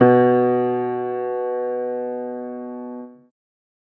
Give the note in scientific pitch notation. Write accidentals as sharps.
B2